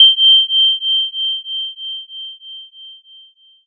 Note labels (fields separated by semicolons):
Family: mallet percussion; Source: electronic; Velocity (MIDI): 75; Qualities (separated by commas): bright, multiphonic